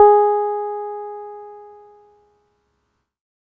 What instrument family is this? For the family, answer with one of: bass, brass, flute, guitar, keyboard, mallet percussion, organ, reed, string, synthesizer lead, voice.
keyboard